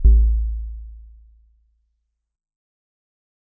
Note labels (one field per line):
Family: mallet percussion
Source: acoustic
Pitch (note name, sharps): A1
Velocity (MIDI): 25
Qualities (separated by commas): dark, fast decay, multiphonic